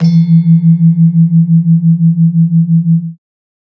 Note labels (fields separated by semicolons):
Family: mallet percussion; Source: acoustic; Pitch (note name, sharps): E3; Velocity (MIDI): 100; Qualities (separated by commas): multiphonic